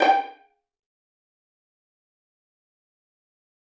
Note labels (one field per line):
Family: string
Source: acoustic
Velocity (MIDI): 100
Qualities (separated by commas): fast decay, percussive, reverb